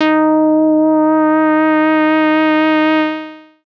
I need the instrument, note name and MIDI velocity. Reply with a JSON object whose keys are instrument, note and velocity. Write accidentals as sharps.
{"instrument": "synthesizer bass", "note": "D#4", "velocity": 50}